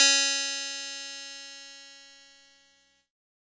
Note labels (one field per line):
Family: keyboard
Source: electronic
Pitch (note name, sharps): C#4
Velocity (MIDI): 25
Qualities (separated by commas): bright, distorted